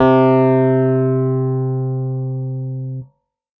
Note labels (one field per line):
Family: keyboard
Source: electronic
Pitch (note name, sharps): C3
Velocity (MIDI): 100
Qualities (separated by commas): dark